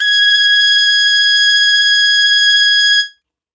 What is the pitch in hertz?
1661 Hz